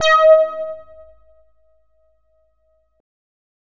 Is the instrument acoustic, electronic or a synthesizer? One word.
synthesizer